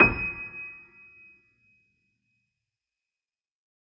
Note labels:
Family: keyboard; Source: acoustic; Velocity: 25; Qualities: fast decay, reverb

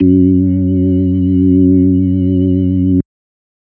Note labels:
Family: organ; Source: electronic; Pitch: F#2; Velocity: 50; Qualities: dark

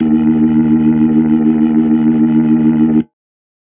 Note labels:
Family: organ; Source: electronic; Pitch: D#2; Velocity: 50; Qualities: distorted

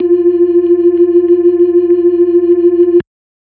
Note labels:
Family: organ; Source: electronic; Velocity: 50; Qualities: dark

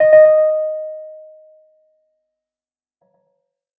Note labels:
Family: keyboard; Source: electronic; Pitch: D#5; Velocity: 127; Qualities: fast decay, tempo-synced

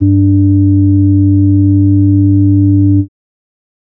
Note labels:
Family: organ; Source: electronic; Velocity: 127; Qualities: dark

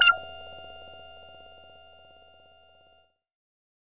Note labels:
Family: bass; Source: synthesizer; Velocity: 50

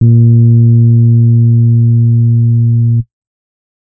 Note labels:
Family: keyboard; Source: electronic; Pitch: A#2; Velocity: 25; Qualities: dark

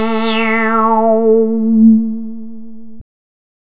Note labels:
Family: bass; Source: synthesizer; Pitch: A3; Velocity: 127; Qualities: bright, distorted

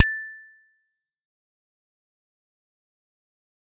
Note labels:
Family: mallet percussion; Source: acoustic; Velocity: 100; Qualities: fast decay, percussive

